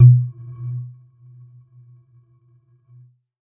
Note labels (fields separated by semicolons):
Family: mallet percussion; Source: electronic; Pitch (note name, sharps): B2; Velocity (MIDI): 50; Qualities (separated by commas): dark, non-linear envelope